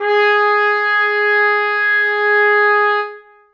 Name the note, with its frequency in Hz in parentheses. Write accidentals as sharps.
G#4 (415.3 Hz)